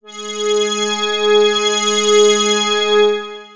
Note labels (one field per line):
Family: synthesizer lead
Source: synthesizer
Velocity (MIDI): 127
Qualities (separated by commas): bright, long release, non-linear envelope